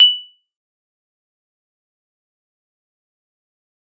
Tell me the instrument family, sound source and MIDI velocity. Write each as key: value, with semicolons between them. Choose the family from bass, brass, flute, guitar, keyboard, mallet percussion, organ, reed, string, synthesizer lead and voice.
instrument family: mallet percussion; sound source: acoustic; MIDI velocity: 25